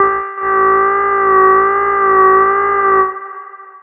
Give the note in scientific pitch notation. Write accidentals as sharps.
G4